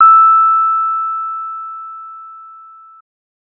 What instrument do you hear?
synthesizer bass